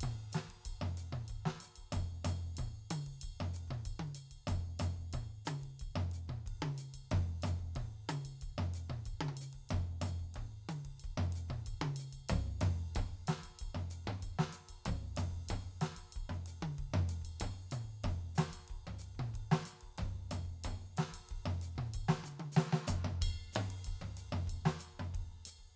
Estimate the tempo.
93 BPM